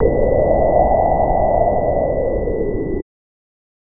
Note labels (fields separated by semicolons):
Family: bass; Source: synthesizer; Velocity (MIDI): 50; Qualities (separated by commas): distorted